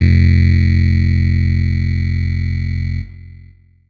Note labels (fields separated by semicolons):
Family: keyboard; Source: electronic; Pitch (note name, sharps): F1; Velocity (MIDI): 75; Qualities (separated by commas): bright, distorted, long release